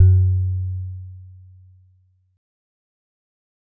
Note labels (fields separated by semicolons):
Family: mallet percussion; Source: acoustic; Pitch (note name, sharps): F#2; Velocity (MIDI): 25; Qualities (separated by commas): dark, fast decay